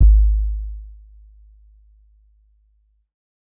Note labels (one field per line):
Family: keyboard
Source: electronic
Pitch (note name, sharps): G#1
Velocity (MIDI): 100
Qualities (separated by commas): dark